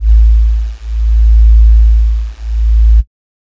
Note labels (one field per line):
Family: flute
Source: synthesizer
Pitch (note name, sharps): A1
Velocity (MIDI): 100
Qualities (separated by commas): dark